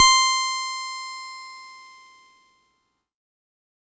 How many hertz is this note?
1047 Hz